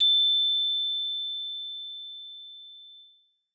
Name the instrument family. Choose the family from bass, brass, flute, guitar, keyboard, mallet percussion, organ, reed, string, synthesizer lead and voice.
bass